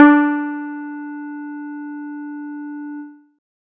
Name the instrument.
synthesizer guitar